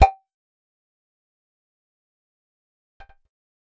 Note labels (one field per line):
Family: bass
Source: synthesizer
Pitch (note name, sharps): G5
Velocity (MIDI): 75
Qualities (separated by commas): fast decay, percussive